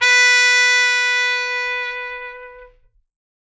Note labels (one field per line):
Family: brass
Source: acoustic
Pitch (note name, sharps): B4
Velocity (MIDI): 100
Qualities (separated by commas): bright